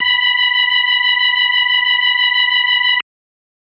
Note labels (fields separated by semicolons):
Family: organ; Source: electronic; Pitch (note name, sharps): B5; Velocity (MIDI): 127